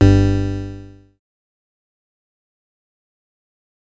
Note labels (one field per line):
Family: bass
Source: synthesizer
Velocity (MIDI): 100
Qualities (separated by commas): bright, distorted, fast decay